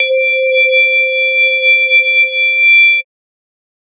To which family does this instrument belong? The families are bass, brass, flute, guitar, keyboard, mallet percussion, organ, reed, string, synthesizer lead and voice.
mallet percussion